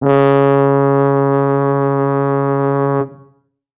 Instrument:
acoustic brass instrument